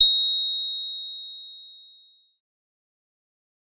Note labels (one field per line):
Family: bass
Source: synthesizer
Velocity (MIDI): 100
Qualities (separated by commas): bright, distorted, fast decay